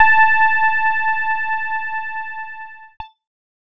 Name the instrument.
electronic keyboard